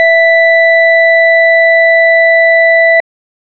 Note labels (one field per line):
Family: organ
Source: electronic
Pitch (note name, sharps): E5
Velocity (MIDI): 75